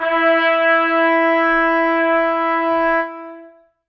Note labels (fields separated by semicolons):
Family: brass; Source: acoustic; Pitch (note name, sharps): E4; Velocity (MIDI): 25; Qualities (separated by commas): long release, reverb